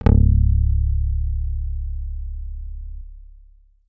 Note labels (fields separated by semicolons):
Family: guitar; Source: electronic; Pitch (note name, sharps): C#1; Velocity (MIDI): 75; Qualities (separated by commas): long release